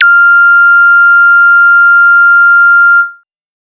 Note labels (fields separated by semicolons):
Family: bass; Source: synthesizer; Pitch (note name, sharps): F6; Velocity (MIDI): 127; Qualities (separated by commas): distorted